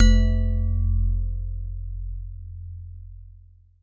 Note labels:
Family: mallet percussion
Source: acoustic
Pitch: F1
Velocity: 100

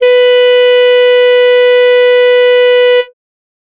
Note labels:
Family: reed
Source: acoustic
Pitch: B4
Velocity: 127

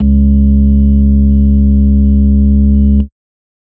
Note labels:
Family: organ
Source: electronic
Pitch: C#2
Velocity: 100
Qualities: dark

